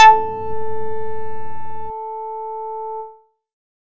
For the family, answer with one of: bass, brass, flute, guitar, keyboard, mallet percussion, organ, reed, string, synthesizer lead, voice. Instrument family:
bass